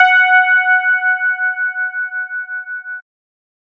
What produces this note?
synthesizer bass